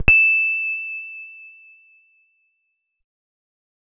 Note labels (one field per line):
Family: guitar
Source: electronic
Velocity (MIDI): 100